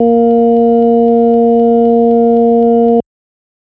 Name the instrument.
electronic organ